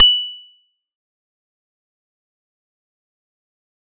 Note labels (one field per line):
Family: mallet percussion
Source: acoustic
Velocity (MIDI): 100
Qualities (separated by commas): bright, fast decay, percussive